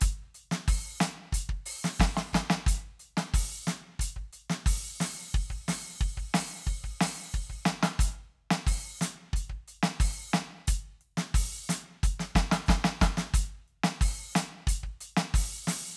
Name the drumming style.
Afrobeat